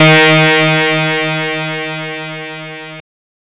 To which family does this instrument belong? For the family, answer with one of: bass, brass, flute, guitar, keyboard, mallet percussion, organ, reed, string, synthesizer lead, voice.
guitar